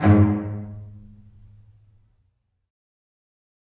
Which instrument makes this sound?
acoustic string instrument